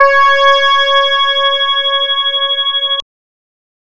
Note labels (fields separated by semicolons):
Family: bass; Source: synthesizer; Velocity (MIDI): 75; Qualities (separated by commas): distorted, multiphonic